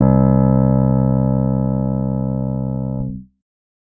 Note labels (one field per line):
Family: guitar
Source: electronic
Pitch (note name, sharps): C2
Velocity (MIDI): 50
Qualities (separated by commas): reverb